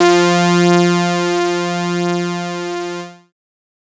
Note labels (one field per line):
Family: bass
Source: synthesizer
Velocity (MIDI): 75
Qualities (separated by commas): bright, distorted